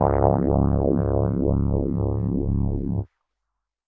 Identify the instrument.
electronic keyboard